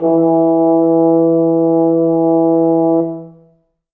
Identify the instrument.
acoustic brass instrument